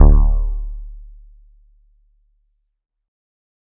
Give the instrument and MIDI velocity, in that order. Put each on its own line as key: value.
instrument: electronic keyboard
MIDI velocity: 100